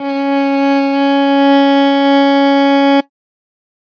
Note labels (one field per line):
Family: string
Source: acoustic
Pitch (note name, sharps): C#4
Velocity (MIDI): 25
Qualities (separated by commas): bright